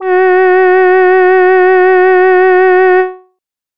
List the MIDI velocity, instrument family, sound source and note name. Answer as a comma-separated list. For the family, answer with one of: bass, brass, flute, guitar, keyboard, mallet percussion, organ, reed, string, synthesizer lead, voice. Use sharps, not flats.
50, voice, synthesizer, F#4